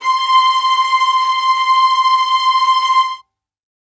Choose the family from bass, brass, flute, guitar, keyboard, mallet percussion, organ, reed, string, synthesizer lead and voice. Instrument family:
string